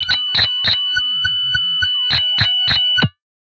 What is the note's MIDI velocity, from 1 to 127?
75